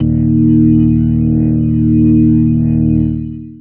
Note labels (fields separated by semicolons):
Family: organ; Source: electronic; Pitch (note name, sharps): D#1; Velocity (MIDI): 25; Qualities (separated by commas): distorted, long release